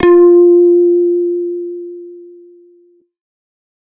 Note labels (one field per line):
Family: bass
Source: synthesizer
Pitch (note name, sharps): F4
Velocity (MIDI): 75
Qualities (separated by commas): distorted